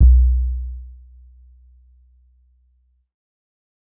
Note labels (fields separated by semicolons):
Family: keyboard; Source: electronic; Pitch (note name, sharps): B1; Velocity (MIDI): 75; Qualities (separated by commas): dark